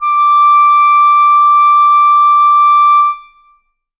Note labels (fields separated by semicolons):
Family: reed; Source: acoustic; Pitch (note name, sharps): D6; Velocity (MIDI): 100; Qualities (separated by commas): reverb